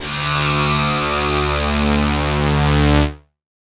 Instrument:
electronic guitar